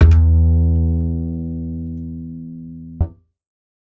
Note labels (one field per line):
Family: bass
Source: acoustic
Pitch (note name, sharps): E2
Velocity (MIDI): 127